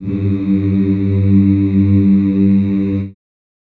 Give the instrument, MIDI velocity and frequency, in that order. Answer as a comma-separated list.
acoustic voice, 25, 98 Hz